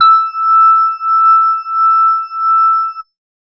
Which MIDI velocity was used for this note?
50